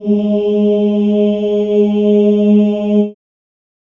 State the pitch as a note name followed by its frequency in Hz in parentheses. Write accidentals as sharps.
G#3 (207.7 Hz)